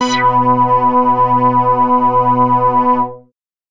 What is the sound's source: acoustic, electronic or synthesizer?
synthesizer